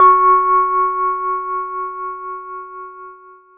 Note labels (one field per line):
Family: keyboard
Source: electronic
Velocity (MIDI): 75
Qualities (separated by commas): reverb